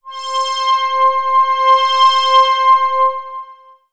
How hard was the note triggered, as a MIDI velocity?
100